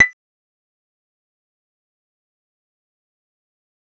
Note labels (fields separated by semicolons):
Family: bass; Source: synthesizer; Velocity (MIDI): 50; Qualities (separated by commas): fast decay, percussive